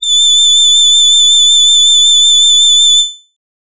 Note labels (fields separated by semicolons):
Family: voice; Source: synthesizer; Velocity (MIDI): 75; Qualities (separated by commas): bright